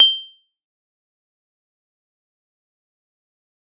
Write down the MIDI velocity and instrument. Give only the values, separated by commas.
50, acoustic mallet percussion instrument